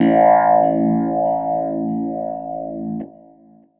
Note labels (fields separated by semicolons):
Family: keyboard; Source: electronic; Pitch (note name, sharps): A1; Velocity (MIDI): 25; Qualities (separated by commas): long release